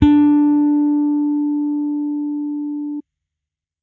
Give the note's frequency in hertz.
293.7 Hz